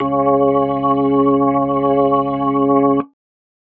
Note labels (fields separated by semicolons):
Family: organ; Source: electronic; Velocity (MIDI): 100